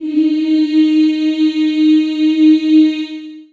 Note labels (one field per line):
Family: voice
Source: acoustic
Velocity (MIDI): 75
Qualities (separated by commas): long release, reverb